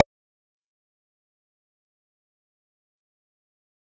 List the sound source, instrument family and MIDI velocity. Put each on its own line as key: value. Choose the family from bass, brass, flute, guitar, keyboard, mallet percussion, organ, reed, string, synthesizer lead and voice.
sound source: synthesizer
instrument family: bass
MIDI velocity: 100